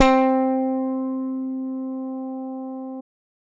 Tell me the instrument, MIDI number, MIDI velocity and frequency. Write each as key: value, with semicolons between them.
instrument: electronic bass; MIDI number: 60; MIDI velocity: 127; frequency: 261.6 Hz